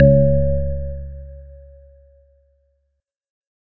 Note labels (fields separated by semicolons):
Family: organ; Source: electronic; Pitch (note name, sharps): C#2; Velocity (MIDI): 50